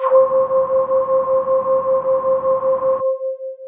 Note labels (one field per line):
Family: voice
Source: synthesizer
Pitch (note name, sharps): C5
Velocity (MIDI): 50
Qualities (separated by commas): distorted, long release